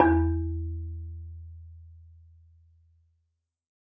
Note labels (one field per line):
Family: mallet percussion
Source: acoustic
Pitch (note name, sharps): E2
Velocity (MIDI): 25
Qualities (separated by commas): dark, reverb